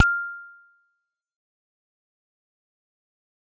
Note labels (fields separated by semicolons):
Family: mallet percussion; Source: acoustic; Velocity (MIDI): 100; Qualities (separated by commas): fast decay, percussive